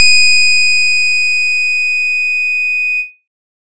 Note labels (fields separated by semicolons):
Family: keyboard; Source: electronic; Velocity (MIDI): 127; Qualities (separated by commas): bright